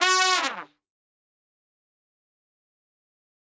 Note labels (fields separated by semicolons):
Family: brass; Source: acoustic; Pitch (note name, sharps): F#4; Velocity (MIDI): 127; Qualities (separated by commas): bright, fast decay, reverb